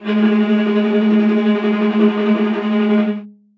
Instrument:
acoustic string instrument